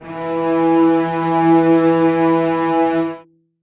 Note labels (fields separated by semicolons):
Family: string; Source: acoustic; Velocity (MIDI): 50; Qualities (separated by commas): reverb